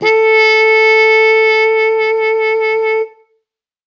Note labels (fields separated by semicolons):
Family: brass; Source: acoustic; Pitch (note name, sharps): A4; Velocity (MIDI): 50